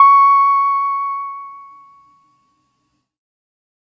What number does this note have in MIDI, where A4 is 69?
85